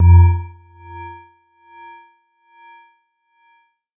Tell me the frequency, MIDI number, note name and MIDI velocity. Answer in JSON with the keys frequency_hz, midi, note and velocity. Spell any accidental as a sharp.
{"frequency_hz": 87.31, "midi": 41, "note": "F2", "velocity": 100}